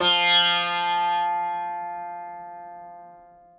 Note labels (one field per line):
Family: guitar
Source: acoustic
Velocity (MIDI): 127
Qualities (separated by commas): bright, multiphonic, reverb